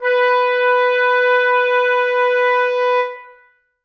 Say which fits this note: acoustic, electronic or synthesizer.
acoustic